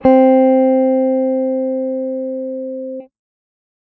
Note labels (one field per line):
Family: guitar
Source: electronic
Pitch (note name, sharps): C4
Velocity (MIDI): 50